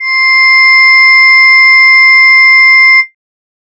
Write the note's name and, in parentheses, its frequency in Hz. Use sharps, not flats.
C6 (1047 Hz)